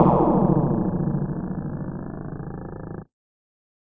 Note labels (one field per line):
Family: mallet percussion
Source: electronic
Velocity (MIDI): 127